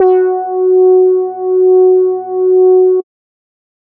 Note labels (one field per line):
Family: bass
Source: synthesizer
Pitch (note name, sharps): F#4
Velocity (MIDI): 25